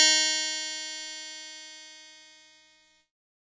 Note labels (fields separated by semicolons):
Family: keyboard; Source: electronic; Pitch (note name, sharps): D#4; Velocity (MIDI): 25; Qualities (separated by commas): bright, distorted